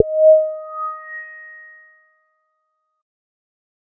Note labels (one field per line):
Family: bass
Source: synthesizer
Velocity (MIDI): 50